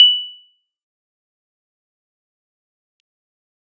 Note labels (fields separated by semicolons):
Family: keyboard; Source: electronic; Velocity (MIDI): 100; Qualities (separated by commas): bright, fast decay, percussive